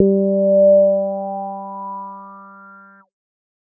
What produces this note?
synthesizer bass